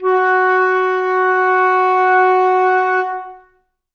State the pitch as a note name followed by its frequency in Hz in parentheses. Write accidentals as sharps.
F#4 (370 Hz)